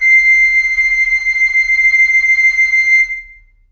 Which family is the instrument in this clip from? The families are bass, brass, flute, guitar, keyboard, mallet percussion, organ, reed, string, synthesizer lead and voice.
flute